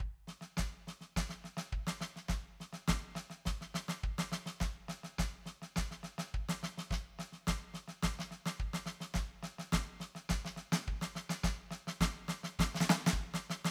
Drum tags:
rock
beat
105 BPM
4/4
open hi-hat, snare, kick

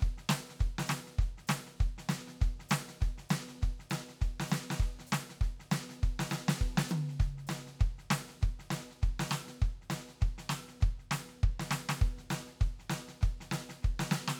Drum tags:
rockabilly
beat
200 BPM
4/4
hi-hat pedal, snare, high tom, kick

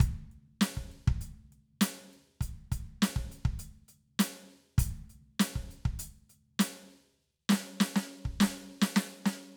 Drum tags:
Latin funk
beat
100 BPM
4/4
crash, closed hi-hat, snare, kick

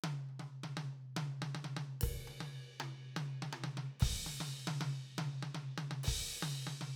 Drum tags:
jazz
beat
120 BPM
4/4
ride, high tom, kick

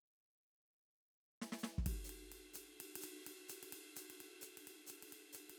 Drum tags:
linear jazz
beat
128 BPM
4/4
ride, hi-hat pedal, snare, kick

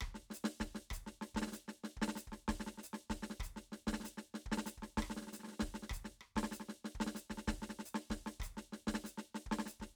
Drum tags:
maracatu
beat
96 BPM
4/4
hi-hat pedal, snare, cross-stick, kick

